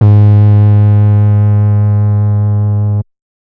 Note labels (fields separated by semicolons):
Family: bass; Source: synthesizer; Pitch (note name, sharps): G#2; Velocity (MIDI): 75; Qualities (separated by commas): distorted